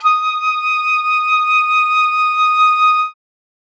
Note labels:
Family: flute; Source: acoustic; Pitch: D#6; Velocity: 100

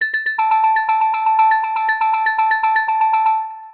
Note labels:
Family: mallet percussion; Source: synthesizer; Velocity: 127; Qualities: long release, multiphonic, percussive, tempo-synced

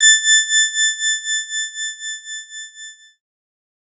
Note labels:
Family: keyboard; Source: electronic; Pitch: A6; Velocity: 25

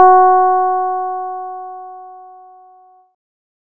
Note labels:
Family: bass; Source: synthesizer; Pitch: F#4; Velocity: 75

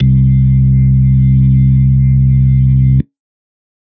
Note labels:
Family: organ; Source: electronic; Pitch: C2; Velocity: 127; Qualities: dark

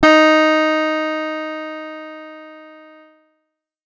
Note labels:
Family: guitar; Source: acoustic; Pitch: D#4; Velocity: 25; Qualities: bright, distorted

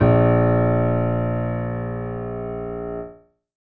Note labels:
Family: keyboard; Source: acoustic; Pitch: A#1; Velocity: 75; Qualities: reverb

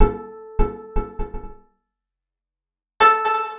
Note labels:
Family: guitar; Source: acoustic; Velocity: 50; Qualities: percussive, reverb

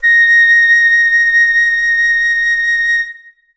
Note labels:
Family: flute; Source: acoustic; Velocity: 127; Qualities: reverb

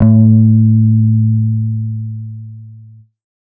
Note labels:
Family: bass; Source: synthesizer; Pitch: A2; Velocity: 25; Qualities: distorted

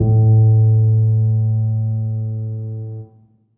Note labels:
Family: keyboard; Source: acoustic; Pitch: A2; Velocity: 25; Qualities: reverb

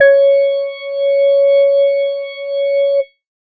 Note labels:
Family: organ; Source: electronic; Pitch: C#5; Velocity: 127

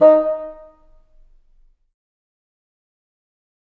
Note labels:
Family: reed; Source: acoustic; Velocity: 75; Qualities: fast decay, percussive, reverb

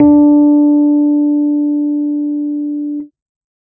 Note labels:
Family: keyboard; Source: electronic; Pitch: D4; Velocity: 75; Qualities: dark

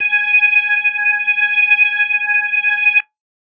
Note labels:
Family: organ; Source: electronic; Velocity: 25

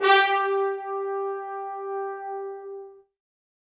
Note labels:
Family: brass; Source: acoustic; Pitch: G4; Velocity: 100; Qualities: bright, reverb

